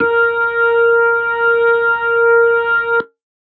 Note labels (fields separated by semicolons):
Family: organ; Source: electronic; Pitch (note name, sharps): A#4; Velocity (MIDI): 50